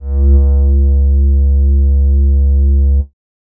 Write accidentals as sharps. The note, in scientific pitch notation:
C#2